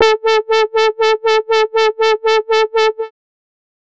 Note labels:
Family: bass; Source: synthesizer; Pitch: A4; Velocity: 100; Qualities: bright, distorted, tempo-synced

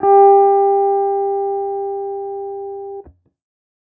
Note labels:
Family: guitar; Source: electronic; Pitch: G4; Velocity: 25; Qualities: non-linear envelope

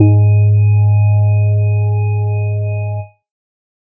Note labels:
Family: organ; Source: electronic; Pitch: G#2; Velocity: 75; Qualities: dark

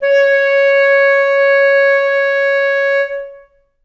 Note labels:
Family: reed; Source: acoustic; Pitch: C#5; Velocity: 75; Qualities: long release, reverb

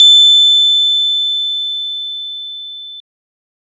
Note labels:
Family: organ; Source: electronic; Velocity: 127; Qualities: bright

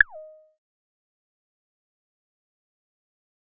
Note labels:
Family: bass; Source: synthesizer; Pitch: D#5; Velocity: 25; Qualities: fast decay, percussive

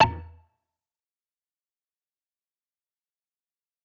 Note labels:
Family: guitar; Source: electronic; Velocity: 25; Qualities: distorted, fast decay, percussive

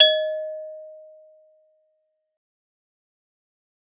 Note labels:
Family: mallet percussion; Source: acoustic; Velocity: 25; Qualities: fast decay

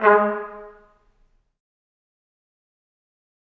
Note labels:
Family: brass; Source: acoustic; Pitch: G#3; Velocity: 25; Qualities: fast decay, percussive, reverb

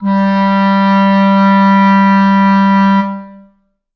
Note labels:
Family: reed; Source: acoustic; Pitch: G3; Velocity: 100; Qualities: long release, reverb

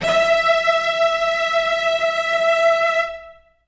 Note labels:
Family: string; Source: acoustic; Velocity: 127; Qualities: reverb

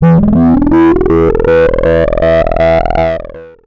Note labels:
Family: bass; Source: synthesizer; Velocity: 100; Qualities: distorted, long release, multiphonic, tempo-synced

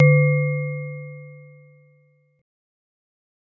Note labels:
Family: mallet percussion; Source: acoustic; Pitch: D3; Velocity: 127; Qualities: dark, fast decay

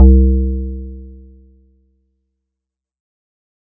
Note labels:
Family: keyboard; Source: electronic; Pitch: C2; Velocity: 100; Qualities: dark, fast decay

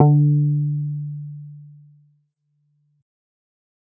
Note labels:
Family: bass; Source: synthesizer; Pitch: D3; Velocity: 25

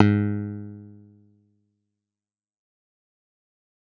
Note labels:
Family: bass; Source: synthesizer; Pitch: G#2; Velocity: 25; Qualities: fast decay

